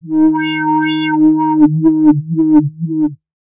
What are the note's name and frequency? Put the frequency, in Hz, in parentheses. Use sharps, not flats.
D#4 (311.1 Hz)